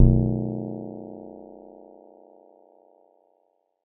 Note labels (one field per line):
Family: keyboard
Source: electronic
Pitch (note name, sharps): B0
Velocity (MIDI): 25